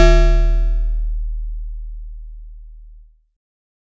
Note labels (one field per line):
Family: mallet percussion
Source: acoustic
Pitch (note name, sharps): D#1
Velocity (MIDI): 127